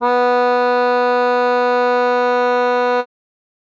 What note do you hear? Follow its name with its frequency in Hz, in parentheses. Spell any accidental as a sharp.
B3 (246.9 Hz)